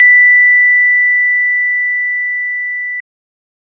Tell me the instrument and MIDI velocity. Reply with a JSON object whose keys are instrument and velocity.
{"instrument": "electronic organ", "velocity": 75}